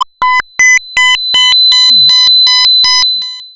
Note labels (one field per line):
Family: bass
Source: synthesizer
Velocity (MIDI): 50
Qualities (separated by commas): bright, distorted, long release, multiphonic, tempo-synced